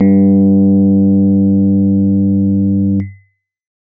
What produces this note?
electronic keyboard